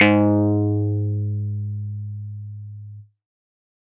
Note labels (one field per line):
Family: keyboard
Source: electronic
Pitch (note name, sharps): G#2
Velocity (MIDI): 75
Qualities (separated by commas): distorted